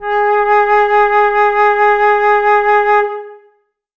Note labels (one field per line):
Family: flute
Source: acoustic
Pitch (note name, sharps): G#4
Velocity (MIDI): 75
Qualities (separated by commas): reverb